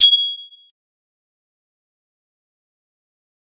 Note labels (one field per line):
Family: mallet percussion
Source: acoustic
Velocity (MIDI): 25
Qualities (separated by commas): bright, fast decay, percussive